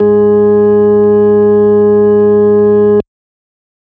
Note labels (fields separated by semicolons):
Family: organ; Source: electronic; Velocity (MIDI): 75